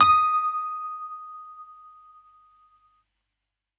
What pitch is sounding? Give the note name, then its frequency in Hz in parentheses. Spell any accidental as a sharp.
D#6 (1245 Hz)